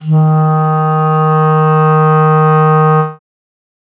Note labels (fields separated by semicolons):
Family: reed; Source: acoustic; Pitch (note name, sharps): D#3; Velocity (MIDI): 100; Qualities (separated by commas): dark